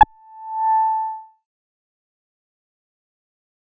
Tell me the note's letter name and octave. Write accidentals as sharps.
A5